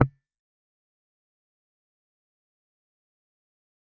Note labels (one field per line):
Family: guitar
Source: electronic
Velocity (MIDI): 25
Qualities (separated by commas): fast decay, percussive